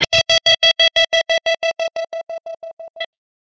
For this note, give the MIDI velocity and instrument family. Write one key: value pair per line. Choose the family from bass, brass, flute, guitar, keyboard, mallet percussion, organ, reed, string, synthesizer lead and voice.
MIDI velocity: 75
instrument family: guitar